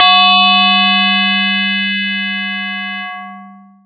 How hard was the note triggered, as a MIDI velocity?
127